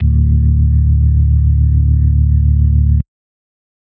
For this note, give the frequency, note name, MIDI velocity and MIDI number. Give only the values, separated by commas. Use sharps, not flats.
36.71 Hz, D1, 127, 26